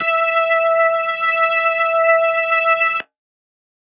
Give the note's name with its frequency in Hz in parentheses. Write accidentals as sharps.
E5 (659.3 Hz)